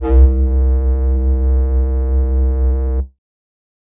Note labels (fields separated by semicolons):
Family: flute; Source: synthesizer; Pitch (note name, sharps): C2; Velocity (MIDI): 50; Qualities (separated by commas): distorted